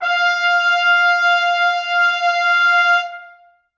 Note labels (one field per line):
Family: brass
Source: acoustic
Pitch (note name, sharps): F5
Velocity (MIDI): 127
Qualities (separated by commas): bright, reverb